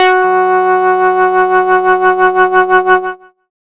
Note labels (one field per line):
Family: bass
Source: synthesizer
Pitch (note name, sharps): F#4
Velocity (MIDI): 75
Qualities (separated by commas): distorted